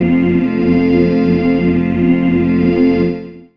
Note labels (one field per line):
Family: organ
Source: electronic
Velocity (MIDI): 127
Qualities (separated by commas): long release, reverb